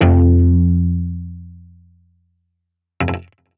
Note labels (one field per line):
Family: guitar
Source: electronic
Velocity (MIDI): 127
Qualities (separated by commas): distorted